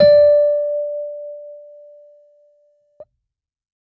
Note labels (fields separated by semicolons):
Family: keyboard; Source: electronic; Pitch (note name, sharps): D5; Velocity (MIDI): 100